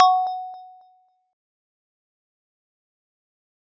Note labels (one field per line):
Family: mallet percussion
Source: acoustic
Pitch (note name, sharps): F#5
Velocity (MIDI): 50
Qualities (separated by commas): fast decay, percussive